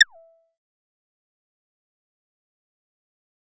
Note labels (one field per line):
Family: bass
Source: synthesizer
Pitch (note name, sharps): E5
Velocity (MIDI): 75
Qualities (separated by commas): fast decay, percussive